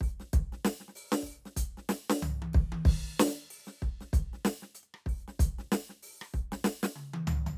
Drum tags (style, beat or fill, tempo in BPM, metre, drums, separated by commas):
rock, beat, 95 BPM, 4/4, crash, ride, closed hi-hat, open hi-hat, hi-hat pedal, snare, cross-stick, high tom, mid tom, floor tom, kick